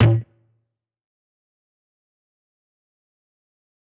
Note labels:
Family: guitar; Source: electronic; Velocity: 100; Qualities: bright, distorted, fast decay, percussive

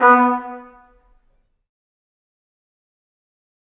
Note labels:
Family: brass; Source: acoustic; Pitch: B3; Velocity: 75; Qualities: fast decay, percussive, reverb

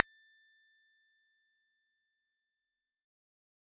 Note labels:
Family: bass; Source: synthesizer; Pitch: A6; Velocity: 75; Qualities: fast decay, percussive

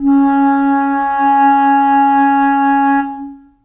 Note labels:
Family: reed; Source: acoustic; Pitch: C#4; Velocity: 50; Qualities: dark, long release, reverb

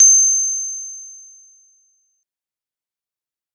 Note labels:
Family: mallet percussion; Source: acoustic; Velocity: 25; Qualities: bright, fast decay

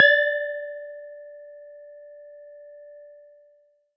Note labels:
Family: mallet percussion; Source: acoustic; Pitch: D5; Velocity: 127

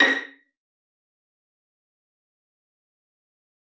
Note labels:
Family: string; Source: acoustic; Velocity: 50; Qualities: fast decay, percussive, reverb

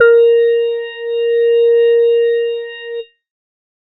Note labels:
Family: organ; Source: electronic; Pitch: A#4; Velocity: 25

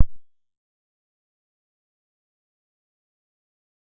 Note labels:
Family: bass; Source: synthesizer; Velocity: 25; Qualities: fast decay, percussive

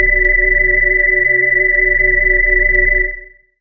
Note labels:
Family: mallet percussion; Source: electronic; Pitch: B0; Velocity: 127; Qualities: bright, distorted, multiphonic

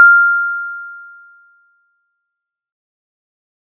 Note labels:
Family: keyboard; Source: electronic; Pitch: F6; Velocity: 75; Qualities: bright, distorted, fast decay

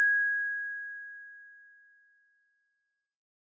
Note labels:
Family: mallet percussion; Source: acoustic; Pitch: G#6; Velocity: 127; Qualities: bright

